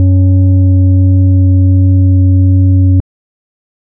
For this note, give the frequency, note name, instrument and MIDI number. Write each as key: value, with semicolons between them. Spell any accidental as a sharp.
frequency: 92.5 Hz; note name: F#2; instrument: electronic organ; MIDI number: 42